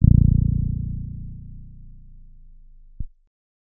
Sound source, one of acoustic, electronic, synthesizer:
electronic